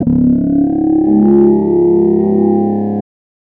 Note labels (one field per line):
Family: voice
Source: synthesizer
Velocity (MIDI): 100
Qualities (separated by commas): distorted